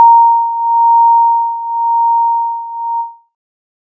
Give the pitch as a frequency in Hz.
932.3 Hz